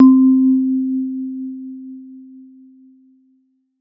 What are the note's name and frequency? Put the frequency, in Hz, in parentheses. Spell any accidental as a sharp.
C4 (261.6 Hz)